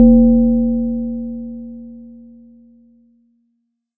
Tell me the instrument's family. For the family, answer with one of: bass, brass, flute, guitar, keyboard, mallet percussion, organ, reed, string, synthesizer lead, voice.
mallet percussion